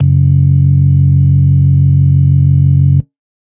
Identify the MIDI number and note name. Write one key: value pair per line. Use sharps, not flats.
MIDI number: 30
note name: F#1